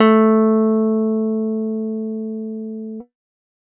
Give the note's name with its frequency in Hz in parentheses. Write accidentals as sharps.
A3 (220 Hz)